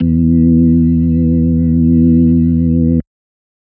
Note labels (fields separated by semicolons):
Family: organ; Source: electronic; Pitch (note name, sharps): E2; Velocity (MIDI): 75; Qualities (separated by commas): dark